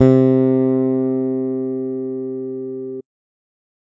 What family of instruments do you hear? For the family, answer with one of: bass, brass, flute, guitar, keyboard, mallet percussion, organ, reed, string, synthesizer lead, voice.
bass